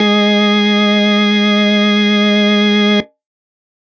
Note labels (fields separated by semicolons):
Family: organ; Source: electronic; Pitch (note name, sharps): G#3; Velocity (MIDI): 127; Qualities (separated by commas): distorted